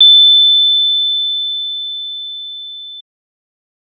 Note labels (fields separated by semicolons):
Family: bass; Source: synthesizer; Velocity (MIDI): 25; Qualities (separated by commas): bright